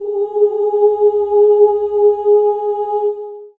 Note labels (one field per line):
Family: voice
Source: acoustic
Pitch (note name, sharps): G#4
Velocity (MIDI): 100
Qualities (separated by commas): long release, reverb